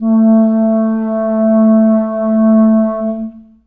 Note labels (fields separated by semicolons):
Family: reed; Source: acoustic; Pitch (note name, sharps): A3; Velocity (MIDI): 25; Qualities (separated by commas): dark, long release, reverb